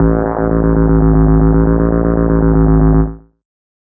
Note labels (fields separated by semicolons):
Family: bass; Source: synthesizer; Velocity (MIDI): 100; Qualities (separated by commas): distorted, tempo-synced